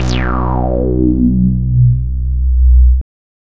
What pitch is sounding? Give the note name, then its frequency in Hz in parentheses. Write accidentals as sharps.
B1 (61.74 Hz)